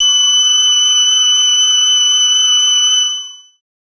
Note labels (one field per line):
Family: voice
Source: synthesizer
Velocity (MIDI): 100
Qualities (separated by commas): bright, long release